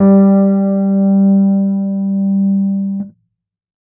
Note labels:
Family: keyboard; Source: electronic; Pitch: G3; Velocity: 75; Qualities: dark

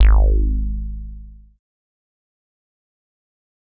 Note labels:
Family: bass; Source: synthesizer; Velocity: 50; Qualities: distorted, fast decay

